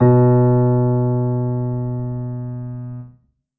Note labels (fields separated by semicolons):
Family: keyboard; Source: acoustic; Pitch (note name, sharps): B2; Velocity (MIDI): 25; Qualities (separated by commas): reverb